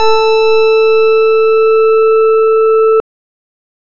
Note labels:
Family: organ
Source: electronic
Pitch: A4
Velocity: 127

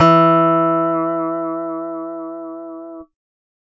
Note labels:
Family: guitar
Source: acoustic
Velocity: 75

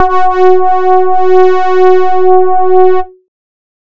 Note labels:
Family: bass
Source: synthesizer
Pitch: F#4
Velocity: 50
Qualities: distorted

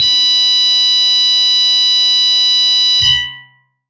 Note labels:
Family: guitar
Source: electronic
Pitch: B5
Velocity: 25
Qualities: bright, distorted, long release

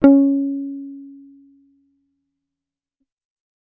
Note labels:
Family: bass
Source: electronic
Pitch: C#4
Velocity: 100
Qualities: fast decay

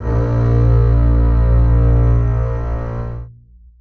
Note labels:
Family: string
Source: acoustic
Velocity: 25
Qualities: long release, reverb

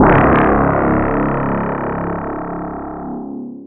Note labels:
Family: mallet percussion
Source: electronic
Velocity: 50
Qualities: bright, distorted, long release, non-linear envelope

